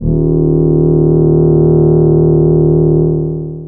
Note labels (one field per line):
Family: voice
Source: synthesizer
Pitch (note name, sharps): D#1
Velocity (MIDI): 50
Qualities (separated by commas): distorted, long release